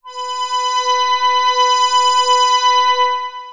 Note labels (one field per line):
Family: synthesizer lead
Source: synthesizer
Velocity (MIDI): 127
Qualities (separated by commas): bright, long release, non-linear envelope